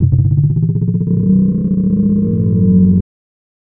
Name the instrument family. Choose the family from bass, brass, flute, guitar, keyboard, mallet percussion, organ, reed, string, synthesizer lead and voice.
voice